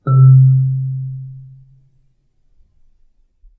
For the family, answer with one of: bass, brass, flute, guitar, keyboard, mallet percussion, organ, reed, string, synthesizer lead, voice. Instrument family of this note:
mallet percussion